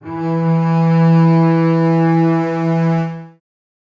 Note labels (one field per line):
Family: string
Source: acoustic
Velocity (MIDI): 50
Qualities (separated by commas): reverb